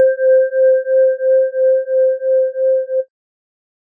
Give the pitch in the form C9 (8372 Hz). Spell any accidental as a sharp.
C5 (523.3 Hz)